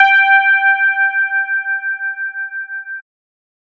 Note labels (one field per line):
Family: bass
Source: synthesizer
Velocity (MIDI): 100